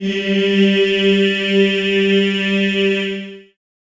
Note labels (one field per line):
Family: voice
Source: acoustic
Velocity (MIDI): 75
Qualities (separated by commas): reverb